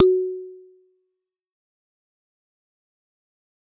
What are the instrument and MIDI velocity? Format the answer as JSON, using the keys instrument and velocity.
{"instrument": "acoustic mallet percussion instrument", "velocity": 127}